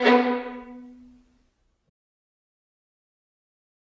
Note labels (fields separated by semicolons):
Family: string; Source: acoustic; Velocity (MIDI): 75; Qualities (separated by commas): fast decay, reverb